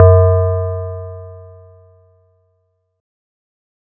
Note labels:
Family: mallet percussion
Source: acoustic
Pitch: F#2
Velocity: 25

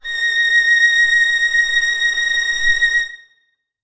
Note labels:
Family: string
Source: acoustic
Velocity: 50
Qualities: bright, reverb

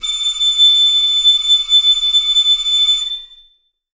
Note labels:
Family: flute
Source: acoustic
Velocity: 50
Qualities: bright, reverb

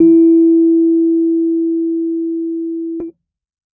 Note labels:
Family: keyboard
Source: electronic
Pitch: E4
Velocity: 50

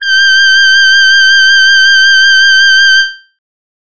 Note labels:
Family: voice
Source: synthesizer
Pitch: G6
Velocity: 50

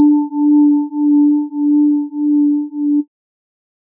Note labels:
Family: organ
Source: electronic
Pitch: D4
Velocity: 100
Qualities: dark

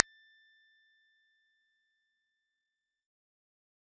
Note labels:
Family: bass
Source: synthesizer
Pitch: A6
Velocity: 127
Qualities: fast decay, percussive

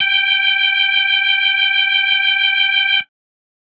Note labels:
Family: organ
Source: electronic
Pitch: G5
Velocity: 50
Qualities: distorted

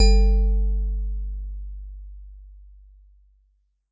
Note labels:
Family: mallet percussion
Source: acoustic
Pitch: G1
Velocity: 75

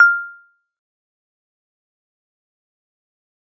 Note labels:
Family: mallet percussion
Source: acoustic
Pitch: F6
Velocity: 25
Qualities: fast decay, percussive

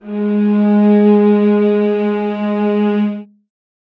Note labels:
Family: string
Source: acoustic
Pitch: G#3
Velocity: 50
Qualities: reverb

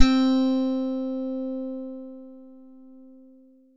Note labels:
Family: guitar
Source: synthesizer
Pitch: C4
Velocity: 75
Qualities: bright

